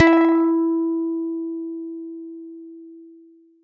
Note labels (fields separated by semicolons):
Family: guitar; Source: electronic; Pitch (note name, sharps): E4; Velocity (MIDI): 75